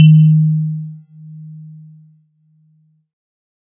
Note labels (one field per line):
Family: keyboard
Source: synthesizer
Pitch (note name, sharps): D#3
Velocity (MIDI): 100